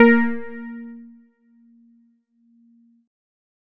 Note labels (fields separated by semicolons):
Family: keyboard; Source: electronic; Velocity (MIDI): 127